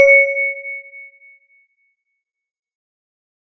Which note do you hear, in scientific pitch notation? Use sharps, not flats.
C#5